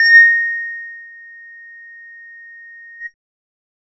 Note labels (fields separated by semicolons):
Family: bass; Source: synthesizer; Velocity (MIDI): 75